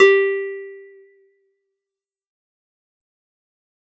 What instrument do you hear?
acoustic guitar